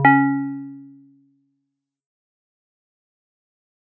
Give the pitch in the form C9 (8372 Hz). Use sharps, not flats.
C#4 (277.2 Hz)